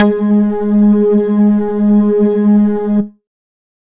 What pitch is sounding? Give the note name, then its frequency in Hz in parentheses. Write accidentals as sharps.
G#3 (207.7 Hz)